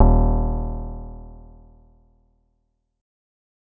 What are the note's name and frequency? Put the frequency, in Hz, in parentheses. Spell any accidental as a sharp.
D#1 (38.89 Hz)